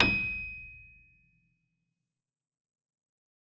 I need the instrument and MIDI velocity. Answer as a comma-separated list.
acoustic keyboard, 127